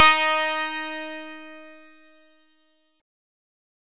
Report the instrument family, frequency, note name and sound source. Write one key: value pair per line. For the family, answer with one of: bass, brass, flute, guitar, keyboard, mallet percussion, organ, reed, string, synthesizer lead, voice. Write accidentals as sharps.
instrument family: synthesizer lead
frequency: 311.1 Hz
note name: D#4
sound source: synthesizer